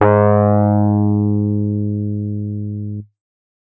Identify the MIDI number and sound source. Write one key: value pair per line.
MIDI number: 44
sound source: electronic